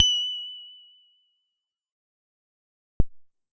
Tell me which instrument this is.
synthesizer bass